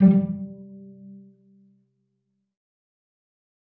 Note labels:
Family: string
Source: acoustic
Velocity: 50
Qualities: dark, fast decay, percussive, reverb

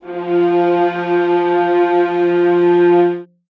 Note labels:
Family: string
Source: acoustic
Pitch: F3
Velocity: 75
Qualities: reverb

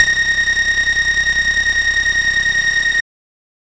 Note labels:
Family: bass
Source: synthesizer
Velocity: 100

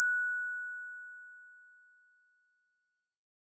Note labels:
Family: mallet percussion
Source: acoustic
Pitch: F#6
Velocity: 25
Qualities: bright

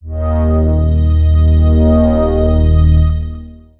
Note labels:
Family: synthesizer lead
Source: synthesizer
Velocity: 25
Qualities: long release, non-linear envelope

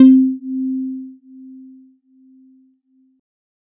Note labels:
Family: keyboard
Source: electronic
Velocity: 25

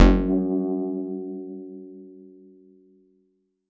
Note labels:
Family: guitar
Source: electronic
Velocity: 100

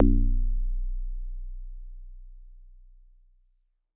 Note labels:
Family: guitar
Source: synthesizer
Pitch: B0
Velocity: 75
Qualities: dark

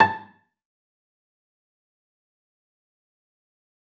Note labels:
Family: string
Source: acoustic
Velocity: 127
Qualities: fast decay, percussive, reverb

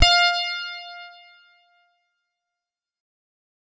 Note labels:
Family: guitar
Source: electronic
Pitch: F5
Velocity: 100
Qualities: bright, fast decay

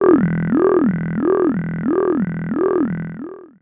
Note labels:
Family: voice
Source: synthesizer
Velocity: 50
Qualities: long release, non-linear envelope, tempo-synced

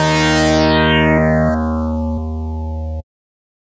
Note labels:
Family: bass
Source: synthesizer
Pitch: D#2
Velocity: 100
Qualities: bright, distorted

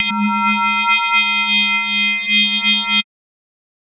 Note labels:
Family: mallet percussion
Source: synthesizer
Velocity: 100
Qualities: multiphonic, non-linear envelope

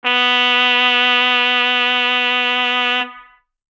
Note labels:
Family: brass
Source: acoustic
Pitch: B3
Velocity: 127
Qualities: bright, distorted

